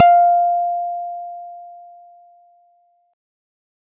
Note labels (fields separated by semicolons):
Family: guitar; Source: electronic; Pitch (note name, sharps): F5; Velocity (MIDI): 25